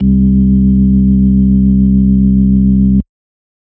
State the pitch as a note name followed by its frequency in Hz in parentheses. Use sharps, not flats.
C2 (65.41 Hz)